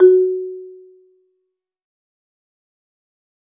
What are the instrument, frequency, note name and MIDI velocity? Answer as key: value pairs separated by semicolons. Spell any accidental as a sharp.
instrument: acoustic mallet percussion instrument; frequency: 370 Hz; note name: F#4; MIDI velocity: 75